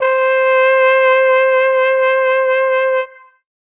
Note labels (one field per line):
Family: brass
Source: acoustic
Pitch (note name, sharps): C5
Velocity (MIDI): 25